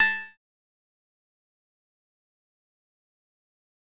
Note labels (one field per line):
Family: bass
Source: synthesizer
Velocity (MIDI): 25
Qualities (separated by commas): fast decay, percussive